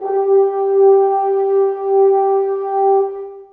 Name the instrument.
acoustic brass instrument